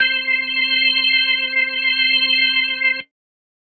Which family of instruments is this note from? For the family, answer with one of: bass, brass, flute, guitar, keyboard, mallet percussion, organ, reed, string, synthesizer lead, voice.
organ